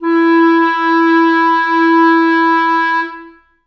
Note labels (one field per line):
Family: reed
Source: acoustic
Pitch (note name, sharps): E4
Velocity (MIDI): 127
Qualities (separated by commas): reverb